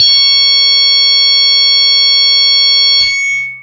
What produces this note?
electronic guitar